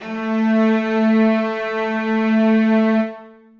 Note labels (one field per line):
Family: string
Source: acoustic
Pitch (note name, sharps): A3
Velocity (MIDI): 100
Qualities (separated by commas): reverb